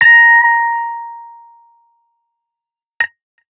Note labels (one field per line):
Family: guitar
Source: electronic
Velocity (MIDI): 75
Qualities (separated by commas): distorted, fast decay